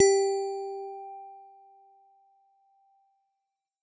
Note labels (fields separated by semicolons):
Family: mallet percussion; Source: acoustic; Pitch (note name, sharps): G4; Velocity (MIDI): 75